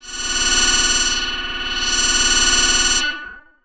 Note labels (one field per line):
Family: bass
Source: synthesizer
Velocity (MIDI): 75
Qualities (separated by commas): tempo-synced